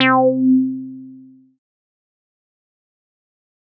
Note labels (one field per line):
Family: bass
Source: synthesizer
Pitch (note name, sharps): C4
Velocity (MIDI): 50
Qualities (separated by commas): distorted, fast decay